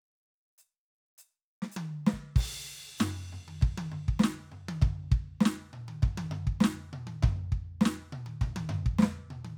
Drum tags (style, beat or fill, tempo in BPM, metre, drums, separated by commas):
rock, beat, 100 BPM, 4/4, crash, ride, hi-hat pedal, snare, high tom, mid tom, floor tom, kick